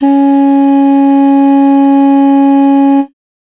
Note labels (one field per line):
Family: reed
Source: acoustic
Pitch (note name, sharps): C#4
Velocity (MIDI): 127